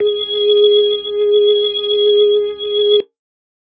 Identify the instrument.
electronic organ